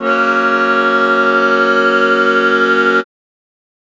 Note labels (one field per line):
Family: keyboard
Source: acoustic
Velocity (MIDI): 127